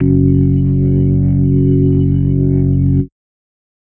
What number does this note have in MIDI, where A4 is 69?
30